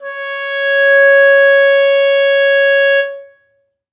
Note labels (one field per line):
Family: reed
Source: acoustic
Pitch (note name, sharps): C#5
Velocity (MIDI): 100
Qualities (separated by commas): reverb